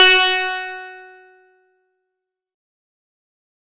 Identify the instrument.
acoustic guitar